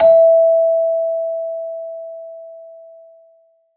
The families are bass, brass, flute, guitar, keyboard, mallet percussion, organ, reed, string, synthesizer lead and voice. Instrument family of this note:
mallet percussion